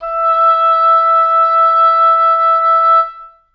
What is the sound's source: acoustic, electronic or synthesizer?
acoustic